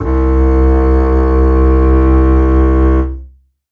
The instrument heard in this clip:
acoustic string instrument